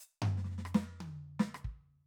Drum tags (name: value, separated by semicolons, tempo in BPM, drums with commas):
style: jazz-funk; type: fill; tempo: 116 BPM; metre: 4/4; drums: closed hi-hat, hi-hat pedal, snare, cross-stick, high tom, floor tom, kick